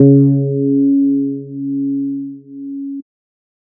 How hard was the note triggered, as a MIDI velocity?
50